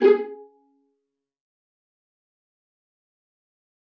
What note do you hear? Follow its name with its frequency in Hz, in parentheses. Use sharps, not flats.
G#4 (415.3 Hz)